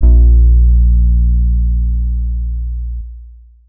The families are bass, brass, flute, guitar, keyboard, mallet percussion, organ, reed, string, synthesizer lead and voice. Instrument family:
guitar